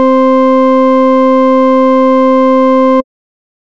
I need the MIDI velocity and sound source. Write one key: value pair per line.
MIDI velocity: 127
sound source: synthesizer